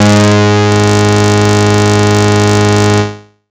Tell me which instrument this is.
synthesizer bass